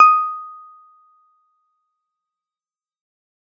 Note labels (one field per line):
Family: keyboard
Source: electronic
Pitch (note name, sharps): D#6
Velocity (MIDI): 50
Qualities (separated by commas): fast decay, percussive